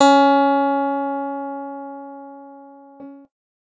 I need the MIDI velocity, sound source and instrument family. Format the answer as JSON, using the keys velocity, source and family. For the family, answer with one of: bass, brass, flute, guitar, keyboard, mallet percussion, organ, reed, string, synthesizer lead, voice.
{"velocity": 100, "source": "electronic", "family": "guitar"}